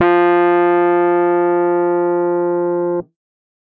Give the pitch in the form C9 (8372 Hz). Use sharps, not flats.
F3 (174.6 Hz)